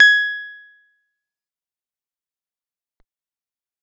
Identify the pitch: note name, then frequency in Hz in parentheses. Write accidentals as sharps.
G#6 (1661 Hz)